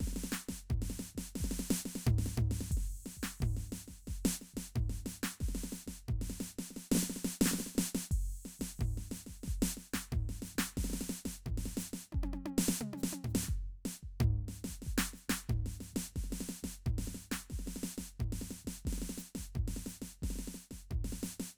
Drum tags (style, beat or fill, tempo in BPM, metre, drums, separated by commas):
samba, beat, 89 BPM, 4/4, crash, hi-hat pedal, snare, high tom, mid tom, floor tom, kick